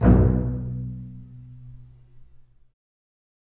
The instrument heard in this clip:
acoustic string instrument